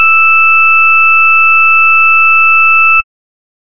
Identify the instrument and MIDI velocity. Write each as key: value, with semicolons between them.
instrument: synthesizer bass; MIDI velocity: 127